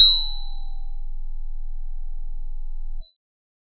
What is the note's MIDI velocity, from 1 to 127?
25